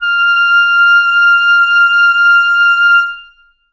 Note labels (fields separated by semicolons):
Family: reed; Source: acoustic; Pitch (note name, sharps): F6; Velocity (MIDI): 127; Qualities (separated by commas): reverb